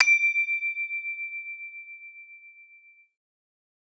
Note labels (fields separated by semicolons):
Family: mallet percussion; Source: acoustic; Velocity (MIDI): 127; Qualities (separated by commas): bright